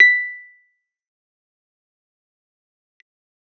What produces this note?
electronic keyboard